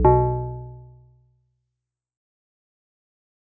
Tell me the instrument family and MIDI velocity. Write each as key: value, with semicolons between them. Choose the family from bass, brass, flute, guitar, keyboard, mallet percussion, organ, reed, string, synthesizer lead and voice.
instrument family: mallet percussion; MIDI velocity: 127